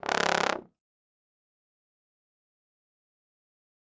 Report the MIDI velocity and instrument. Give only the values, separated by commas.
127, acoustic brass instrument